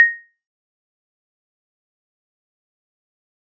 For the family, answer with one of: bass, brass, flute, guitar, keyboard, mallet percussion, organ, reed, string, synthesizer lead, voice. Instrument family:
mallet percussion